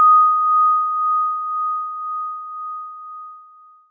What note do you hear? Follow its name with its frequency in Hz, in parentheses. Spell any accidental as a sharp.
D#6 (1245 Hz)